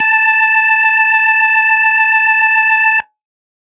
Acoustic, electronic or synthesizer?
electronic